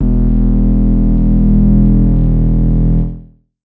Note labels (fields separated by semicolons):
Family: synthesizer lead; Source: synthesizer; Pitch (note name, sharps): E1; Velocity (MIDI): 127; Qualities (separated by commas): distorted, multiphonic, non-linear envelope